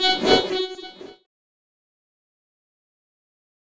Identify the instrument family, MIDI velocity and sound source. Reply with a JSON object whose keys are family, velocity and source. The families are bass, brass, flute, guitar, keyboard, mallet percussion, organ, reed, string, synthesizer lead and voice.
{"family": "keyboard", "velocity": 75, "source": "electronic"}